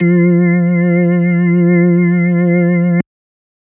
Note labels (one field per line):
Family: organ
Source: electronic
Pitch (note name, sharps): F3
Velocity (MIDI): 75